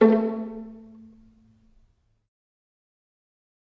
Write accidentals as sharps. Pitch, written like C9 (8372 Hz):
A3 (220 Hz)